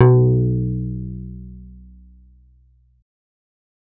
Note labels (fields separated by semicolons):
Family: bass; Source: synthesizer; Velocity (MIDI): 127